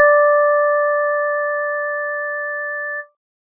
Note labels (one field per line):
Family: organ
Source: electronic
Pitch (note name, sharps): D5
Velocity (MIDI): 75